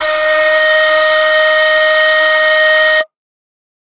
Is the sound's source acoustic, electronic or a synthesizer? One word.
acoustic